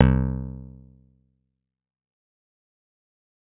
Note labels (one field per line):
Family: bass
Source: synthesizer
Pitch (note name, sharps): C2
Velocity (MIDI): 50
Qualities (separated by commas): fast decay